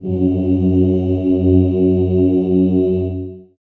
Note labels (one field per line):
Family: voice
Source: acoustic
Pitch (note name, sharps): F#2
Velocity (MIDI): 50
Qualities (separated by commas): dark, long release, reverb